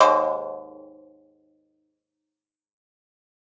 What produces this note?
acoustic guitar